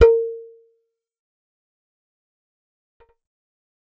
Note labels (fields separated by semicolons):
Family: bass; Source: synthesizer; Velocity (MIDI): 127; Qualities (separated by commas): fast decay, percussive